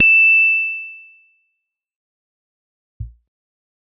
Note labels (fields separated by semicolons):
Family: guitar; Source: electronic; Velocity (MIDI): 100; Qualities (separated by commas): bright, distorted, fast decay